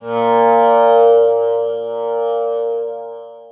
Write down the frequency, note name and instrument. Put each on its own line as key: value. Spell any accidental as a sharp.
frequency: 116.5 Hz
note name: A#2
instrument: acoustic guitar